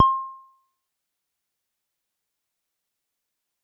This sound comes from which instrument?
synthesizer bass